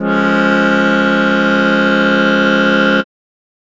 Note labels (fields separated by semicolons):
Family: keyboard; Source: acoustic; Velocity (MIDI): 25